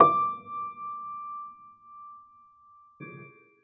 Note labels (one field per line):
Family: keyboard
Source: acoustic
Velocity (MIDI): 50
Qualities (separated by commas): reverb